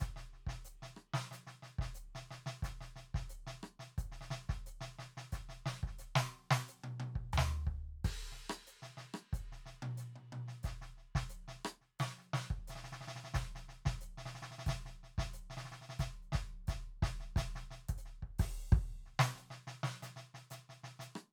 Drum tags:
folk rock
beat
90 BPM
4/4
crash, closed hi-hat, open hi-hat, hi-hat pedal, snare, cross-stick, high tom, floor tom, kick

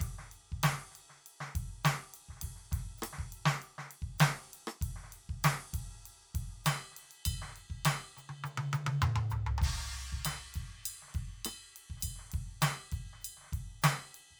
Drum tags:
funk
beat
100 BPM
4/4
crash, ride, ride bell, hi-hat pedal, snare, cross-stick, high tom, mid tom, floor tom, kick

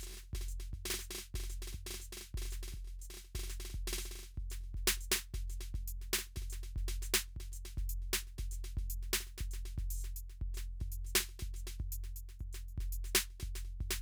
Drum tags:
songo
beat
120 BPM
4/4
crash, closed hi-hat, open hi-hat, hi-hat pedal, snare, kick

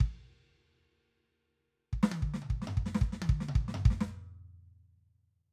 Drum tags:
rock
beat
120 BPM
4/4
snare, high tom, mid tom, floor tom, kick

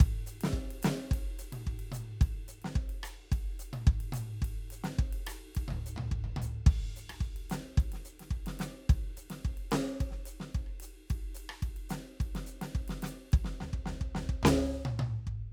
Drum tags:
calypso
beat
108 BPM
4/4
ride, hi-hat pedal, snare, cross-stick, high tom, floor tom, kick

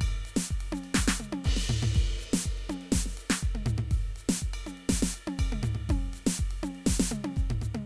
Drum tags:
Latin
beat
122 BPM
4/4
ride, ride bell, hi-hat pedal, snare, high tom, mid tom, floor tom, kick

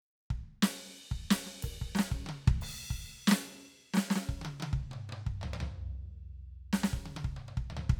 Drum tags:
rock
beat
90 BPM
4/4
crash, ride, snare, high tom, mid tom, floor tom, kick

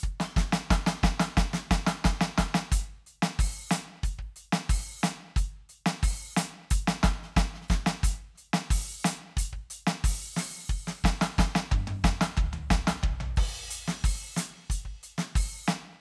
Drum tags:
Afrobeat
beat
90 BPM
4/4
crash, closed hi-hat, open hi-hat, hi-hat pedal, snare, high tom, mid tom, floor tom, kick

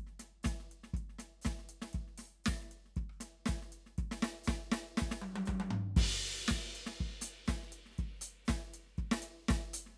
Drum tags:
disco
beat
120 BPM
4/4
crash, ride, closed hi-hat, open hi-hat, hi-hat pedal, snare, cross-stick, high tom, floor tom, kick

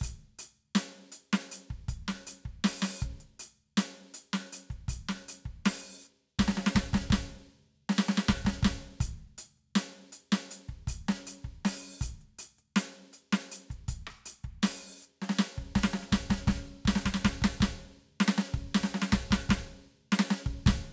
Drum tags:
funk
beat
80 BPM
4/4
closed hi-hat, open hi-hat, hi-hat pedal, snare, cross-stick, kick

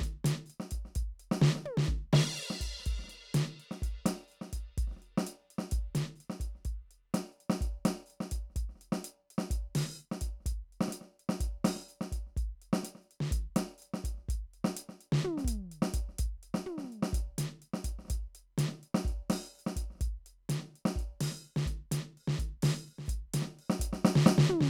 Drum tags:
Middle Eastern
beat
126 BPM
4/4
crash, closed hi-hat, open hi-hat, hi-hat pedal, snare, high tom, floor tom, kick

